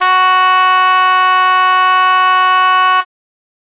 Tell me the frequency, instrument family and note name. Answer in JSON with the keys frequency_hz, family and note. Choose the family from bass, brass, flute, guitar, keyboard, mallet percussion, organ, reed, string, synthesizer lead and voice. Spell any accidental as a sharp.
{"frequency_hz": 370, "family": "reed", "note": "F#4"}